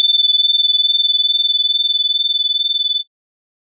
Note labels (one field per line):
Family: organ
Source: electronic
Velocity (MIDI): 127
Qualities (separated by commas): bright